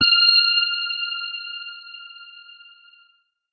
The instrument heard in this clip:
electronic guitar